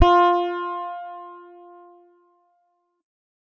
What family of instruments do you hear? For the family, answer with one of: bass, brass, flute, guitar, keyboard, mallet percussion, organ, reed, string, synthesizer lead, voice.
guitar